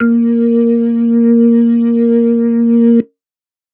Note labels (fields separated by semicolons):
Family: organ; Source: electronic; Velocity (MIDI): 100; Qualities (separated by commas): dark